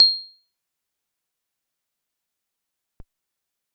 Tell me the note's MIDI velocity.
100